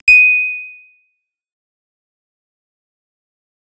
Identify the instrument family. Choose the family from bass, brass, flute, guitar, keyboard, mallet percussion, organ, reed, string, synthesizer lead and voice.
bass